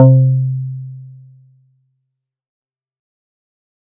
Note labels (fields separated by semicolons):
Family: guitar; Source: synthesizer; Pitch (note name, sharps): C3; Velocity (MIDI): 50; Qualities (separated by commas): dark, fast decay